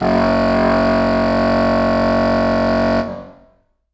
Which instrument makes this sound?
acoustic reed instrument